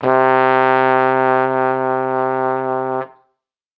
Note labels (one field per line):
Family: brass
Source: acoustic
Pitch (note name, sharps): C3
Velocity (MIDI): 75